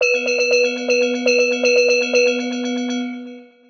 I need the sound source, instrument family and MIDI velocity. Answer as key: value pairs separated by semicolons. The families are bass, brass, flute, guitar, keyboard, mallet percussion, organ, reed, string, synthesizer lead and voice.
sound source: synthesizer; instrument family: mallet percussion; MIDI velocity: 25